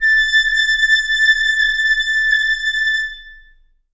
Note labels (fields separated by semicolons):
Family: reed; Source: acoustic; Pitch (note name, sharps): A6; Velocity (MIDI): 100; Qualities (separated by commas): long release, reverb